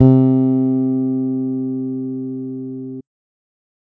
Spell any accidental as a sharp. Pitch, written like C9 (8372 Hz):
C3 (130.8 Hz)